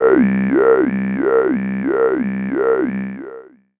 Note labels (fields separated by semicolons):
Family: voice; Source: synthesizer; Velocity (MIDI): 25; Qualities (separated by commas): long release, non-linear envelope, tempo-synced